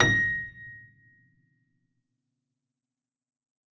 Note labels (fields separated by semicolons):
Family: keyboard; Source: acoustic; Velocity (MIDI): 127; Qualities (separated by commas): reverb